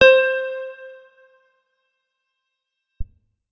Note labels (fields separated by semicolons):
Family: guitar; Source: electronic; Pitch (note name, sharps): C5; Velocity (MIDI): 50; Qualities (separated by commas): reverb